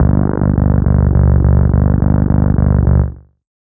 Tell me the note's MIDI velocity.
100